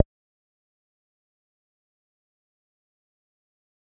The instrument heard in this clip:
synthesizer bass